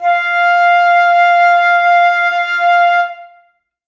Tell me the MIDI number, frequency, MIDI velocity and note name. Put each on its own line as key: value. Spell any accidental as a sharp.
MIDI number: 77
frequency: 698.5 Hz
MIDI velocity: 127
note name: F5